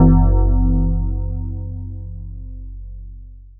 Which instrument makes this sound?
electronic mallet percussion instrument